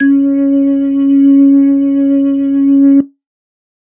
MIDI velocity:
75